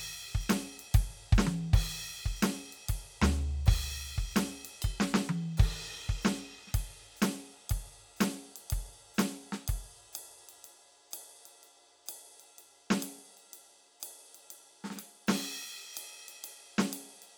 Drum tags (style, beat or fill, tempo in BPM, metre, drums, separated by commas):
swing, beat, 124 BPM, 4/4, crash, ride, ride bell, hi-hat pedal, snare, high tom, floor tom, kick